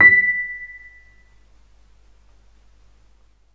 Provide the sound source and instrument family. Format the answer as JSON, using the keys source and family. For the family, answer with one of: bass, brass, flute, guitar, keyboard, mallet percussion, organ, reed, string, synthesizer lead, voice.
{"source": "electronic", "family": "keyboard"}